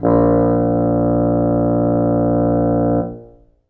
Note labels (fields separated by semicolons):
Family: reed; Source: acoustic; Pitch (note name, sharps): A#1; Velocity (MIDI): 50; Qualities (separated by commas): reverb